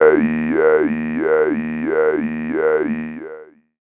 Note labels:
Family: voice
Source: synthesizer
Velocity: 127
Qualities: long release, non-linear envelope, tempo-synced

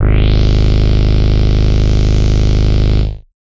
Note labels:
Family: bass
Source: synthesizer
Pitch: G#0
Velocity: 50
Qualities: bright, distorted

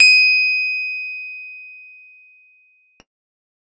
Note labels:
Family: keyboard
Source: electronic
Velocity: 100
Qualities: bright

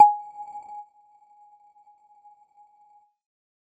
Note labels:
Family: mallet percussion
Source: electronic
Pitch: G#5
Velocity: 50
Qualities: non-linear envelope, percussive

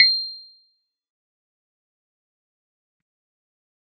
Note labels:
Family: keyboard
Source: electronic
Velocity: 100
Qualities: bright, fast decay, percussive

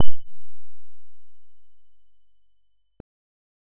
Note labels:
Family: bass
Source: synthesizer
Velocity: 25

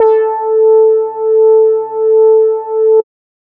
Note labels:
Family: bass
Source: synthesizer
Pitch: A4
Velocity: 100

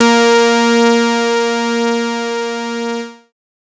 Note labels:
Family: bass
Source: synthesizer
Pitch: A#3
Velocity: 50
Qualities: bright, distorted

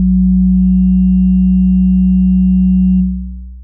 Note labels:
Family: synthesizer lead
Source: synthesizer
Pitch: B1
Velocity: 75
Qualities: long release

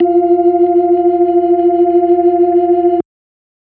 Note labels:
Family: organ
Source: electronic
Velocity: 25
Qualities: dark

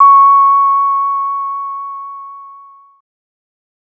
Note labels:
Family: bass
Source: synthesizer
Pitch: C#6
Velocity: 75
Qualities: distorted

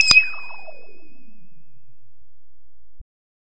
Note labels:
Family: bass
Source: synthesizer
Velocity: 100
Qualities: bright, distorted

